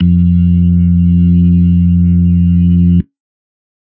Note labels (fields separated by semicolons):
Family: organ; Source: electronic; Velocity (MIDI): 25; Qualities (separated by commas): dark